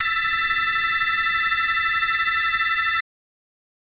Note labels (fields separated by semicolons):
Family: organ; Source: electronic; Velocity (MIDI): 127; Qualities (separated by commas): bright